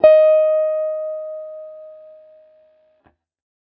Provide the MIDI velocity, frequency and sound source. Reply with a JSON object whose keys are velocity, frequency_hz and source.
{"velocity": 25, "frequency_hz": 622.3, "source": "electronic"}